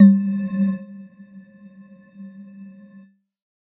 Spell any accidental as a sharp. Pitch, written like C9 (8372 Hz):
G3 (196 Hz)